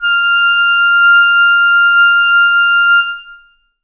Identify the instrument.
acoustic reed instrument